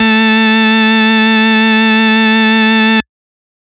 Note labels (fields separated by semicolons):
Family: organ; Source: electronic; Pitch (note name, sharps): A3; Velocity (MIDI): 50; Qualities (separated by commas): distorted